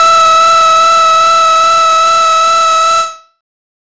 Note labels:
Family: bass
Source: synthesizer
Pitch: E5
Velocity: 100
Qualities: bright, distorted, non-linear envelope

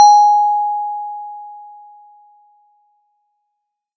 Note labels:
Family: mallet percussion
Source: acoustic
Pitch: G#5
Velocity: 50

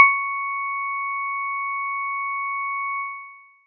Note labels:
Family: mallet percussion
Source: acoustic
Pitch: C#6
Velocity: 100

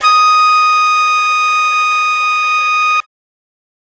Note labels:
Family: flute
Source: acoustic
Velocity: 100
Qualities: bright

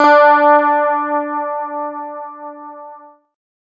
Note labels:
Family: guitar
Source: electronic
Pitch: D4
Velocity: 50

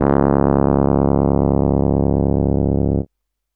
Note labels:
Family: keyboard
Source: electronic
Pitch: C#1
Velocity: 127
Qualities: distorted

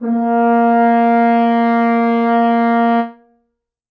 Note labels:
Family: brass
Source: acoustic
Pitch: A#3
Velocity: 100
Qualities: reverb

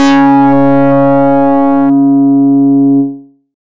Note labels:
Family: bass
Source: synthesizer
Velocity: 100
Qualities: bright, distorted

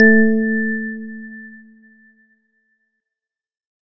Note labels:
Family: organ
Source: electronic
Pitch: A3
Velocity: 25

